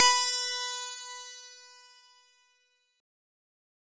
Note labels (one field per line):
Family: synthesizer lead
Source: synthesizer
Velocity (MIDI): 127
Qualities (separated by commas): bright, distorted